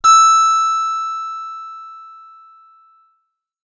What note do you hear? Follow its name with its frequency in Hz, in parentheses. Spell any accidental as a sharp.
E6 (1319 Hz)